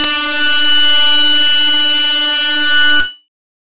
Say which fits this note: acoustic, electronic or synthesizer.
synthesizer